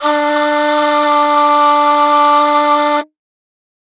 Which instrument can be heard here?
acoustic flute